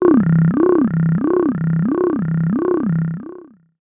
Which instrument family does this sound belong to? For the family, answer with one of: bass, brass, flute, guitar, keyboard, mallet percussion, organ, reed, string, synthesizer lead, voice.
voice